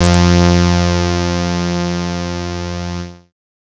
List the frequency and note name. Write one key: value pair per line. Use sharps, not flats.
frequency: 87.31 Hz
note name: F2